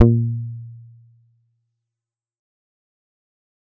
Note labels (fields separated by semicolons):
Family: bass; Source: synthesizer; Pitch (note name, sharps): A#2; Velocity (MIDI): 50; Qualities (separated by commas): dark, distorted, fast decay